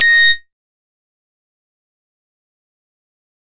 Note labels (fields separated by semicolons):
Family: bass; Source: synthesizer; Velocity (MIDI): 127; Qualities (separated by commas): fast decay, percussive